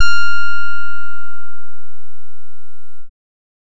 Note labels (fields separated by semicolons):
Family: bass; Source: synthesizer; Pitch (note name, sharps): F6; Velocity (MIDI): 100; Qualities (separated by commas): distorted